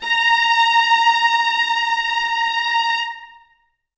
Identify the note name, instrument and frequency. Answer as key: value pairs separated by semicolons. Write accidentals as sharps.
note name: A#5; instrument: acoustic string instrument; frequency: 932.3 Hz